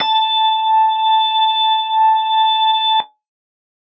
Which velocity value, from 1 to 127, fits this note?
100